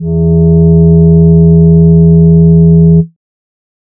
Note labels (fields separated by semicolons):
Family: voice; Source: synthesizer; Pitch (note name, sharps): E2; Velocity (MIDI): 75; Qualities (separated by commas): dark